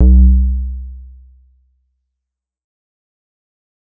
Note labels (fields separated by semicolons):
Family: bass; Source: synthesizer; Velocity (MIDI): 50; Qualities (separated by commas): dark, fast decay